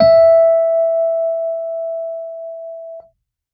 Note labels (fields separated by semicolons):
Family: keyboard; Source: electronic; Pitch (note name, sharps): E5; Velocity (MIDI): 100